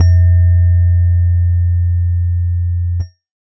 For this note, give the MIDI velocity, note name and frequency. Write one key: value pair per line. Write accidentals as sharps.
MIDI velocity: 25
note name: F2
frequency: 87.31 Hz